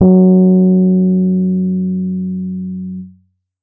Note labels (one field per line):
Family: keyboard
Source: electronic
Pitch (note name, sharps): F#3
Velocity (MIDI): 100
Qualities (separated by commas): dark